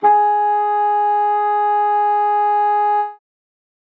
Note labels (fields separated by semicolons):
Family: reed; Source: acoustic; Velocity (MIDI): 25